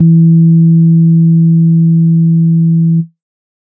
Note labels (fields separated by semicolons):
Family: organ; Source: electronic; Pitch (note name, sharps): E3; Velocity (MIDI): 100; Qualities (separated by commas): dark